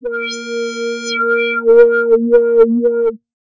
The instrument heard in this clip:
synthesizer bass